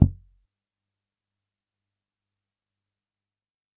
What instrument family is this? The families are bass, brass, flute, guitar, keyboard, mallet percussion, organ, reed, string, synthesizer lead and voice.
bass